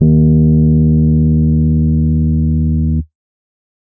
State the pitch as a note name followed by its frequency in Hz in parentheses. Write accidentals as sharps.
D#2 (77.78 Hz)